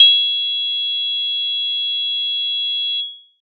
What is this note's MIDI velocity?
100